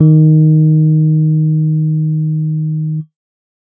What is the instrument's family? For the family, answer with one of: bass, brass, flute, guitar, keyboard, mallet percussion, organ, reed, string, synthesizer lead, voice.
keyboard